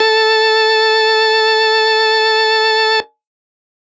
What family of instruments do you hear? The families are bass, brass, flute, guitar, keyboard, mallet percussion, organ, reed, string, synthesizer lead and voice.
organ